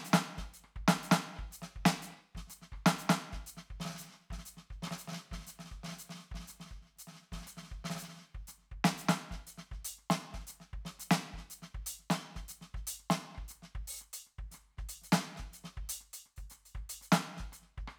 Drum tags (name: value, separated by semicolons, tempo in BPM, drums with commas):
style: songo; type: beat; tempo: 120 BPM; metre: 4/4; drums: crash, closed hi-hat, open hi-hat, hi-hat pedal, snare, cross-stick, kick